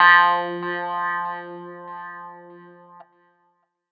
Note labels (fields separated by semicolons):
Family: keyboard; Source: electronic; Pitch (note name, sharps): F3; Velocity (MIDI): 100